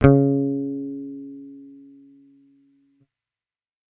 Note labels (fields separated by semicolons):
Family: bass; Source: electronic; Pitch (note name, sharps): C#3; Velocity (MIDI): 25